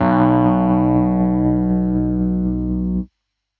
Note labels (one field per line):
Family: keyboard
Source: electronic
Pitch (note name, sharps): B1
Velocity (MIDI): 100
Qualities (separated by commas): distorted